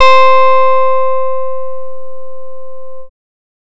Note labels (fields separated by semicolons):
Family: bass; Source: synthesizer; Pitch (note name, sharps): C5; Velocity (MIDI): 100; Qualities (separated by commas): distorted